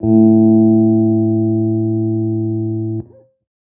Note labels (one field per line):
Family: guitar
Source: electronic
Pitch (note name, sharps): A2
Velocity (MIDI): 25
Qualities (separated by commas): non-linear envelope